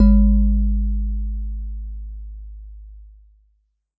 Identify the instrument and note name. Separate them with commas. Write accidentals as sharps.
acoustic mallet percussion instrument, G#1